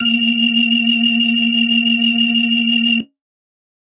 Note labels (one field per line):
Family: organ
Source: electronic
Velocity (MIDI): 50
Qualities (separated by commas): bright